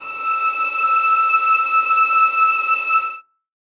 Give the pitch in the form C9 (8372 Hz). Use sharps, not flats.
E6 (1319 Hz)